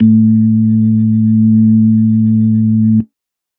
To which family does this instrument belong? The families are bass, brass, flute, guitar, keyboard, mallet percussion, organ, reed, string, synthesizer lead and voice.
organ